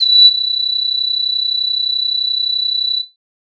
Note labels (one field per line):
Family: flute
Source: synthesizer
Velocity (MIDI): 75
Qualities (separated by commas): bright, distorted